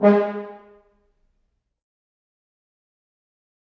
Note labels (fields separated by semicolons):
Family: brass; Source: acoustic; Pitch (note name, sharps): G#3; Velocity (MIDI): 75; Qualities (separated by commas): fast decay, percussive, reverb